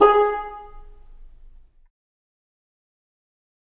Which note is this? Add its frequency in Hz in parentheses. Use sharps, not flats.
G#4 (415.3 Hz)